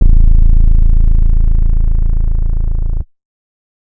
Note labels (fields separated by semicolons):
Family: bass; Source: synthesizer; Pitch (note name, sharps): A0; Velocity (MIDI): 100; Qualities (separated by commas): distorted